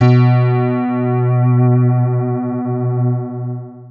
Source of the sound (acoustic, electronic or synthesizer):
electronic